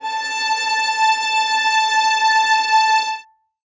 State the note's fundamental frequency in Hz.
880 Hz